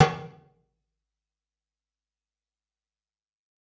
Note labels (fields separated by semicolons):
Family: guitar; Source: electronic; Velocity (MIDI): 25; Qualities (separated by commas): fast decay, percussive, reverb